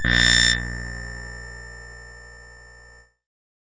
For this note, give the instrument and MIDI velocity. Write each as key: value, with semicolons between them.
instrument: synthesizer keyboard; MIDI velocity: 100